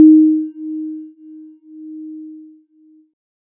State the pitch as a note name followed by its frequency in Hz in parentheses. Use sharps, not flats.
D#4 (311.1 Hz)